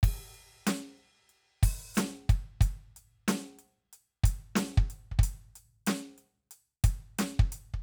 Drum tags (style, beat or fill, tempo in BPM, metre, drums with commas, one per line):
hip-hop
beat
92 BPM
4/4
crash, closed hi-hat, open hi-hat, hi-hat pedal, snare, kick